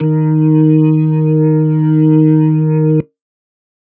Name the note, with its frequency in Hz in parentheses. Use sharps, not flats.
D#3 (155.6 Hz)